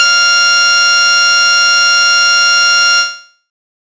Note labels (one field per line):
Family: bass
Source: synthesizer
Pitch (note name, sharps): F6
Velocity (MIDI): 100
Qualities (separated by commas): bright, distorted